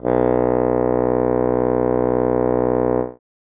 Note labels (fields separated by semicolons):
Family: reed; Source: acoustic; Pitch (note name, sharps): B1; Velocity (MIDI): 50